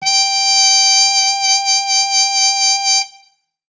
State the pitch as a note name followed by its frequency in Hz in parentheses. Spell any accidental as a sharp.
G5 (784 Hz)